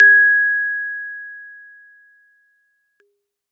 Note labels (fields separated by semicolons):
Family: keyboard; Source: acoustic; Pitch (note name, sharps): G#6; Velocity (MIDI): 50